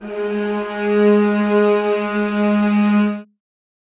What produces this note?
acoustic string instrument